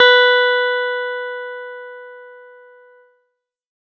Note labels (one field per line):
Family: keyboard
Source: electronic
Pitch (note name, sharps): B4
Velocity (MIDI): 50